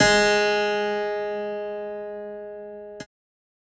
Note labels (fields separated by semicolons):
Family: keyboard; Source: electronic; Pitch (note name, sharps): G#3; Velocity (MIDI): 127; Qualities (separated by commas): bright